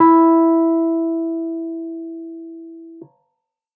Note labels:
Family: keyboard; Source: electronic; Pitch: E4; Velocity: 100

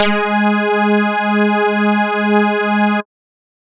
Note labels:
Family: bass; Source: synthesizer; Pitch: G#3; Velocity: 127

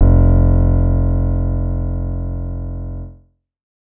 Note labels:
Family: keyboard; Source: synthesizer; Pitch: F1; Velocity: 50

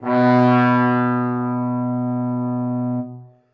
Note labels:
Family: brass; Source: acoustic; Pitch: B2; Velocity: 75; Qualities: bright, reverb

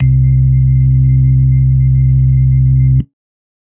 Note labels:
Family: organ; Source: electronic; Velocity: 127; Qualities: dark

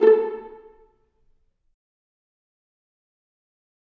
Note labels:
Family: string; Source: acoustic; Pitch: A4; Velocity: 127; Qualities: dark, fast decay, percussive, reverb

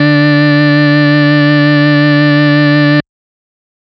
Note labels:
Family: organ; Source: electronic; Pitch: D3; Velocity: 127; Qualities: bright, distorted

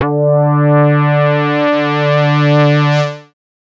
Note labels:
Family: bass; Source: synthesizer; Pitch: D3; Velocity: 127; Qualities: distorted, multiphonic

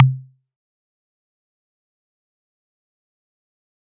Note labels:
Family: mallet percussion; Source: acoustic; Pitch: C3; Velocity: 100; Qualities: fast decay, percussive

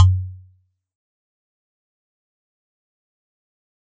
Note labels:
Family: mallet percussion; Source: acoustic; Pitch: F#2; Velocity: 75; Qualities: fast decay, percussive

